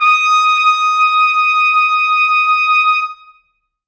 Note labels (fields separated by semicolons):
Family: brass; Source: acoustic; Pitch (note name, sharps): D#6; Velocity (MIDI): 100; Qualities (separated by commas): reverb